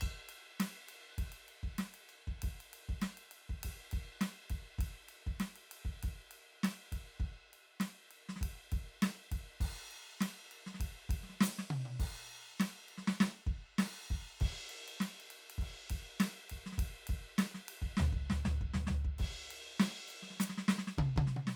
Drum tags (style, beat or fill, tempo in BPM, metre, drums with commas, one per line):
rock
beat
100 BPM
4/4
crash, ride, ride bell, hi-hat pedal, snare, high tom, floor tom, kick